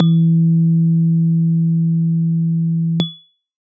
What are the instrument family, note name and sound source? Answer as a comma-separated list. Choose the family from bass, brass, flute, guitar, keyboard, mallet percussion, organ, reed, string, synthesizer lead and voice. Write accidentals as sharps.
keyboard, E3, electronic